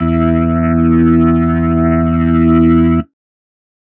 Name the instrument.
electronic keyboard